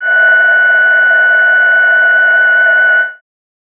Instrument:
synthesizer voice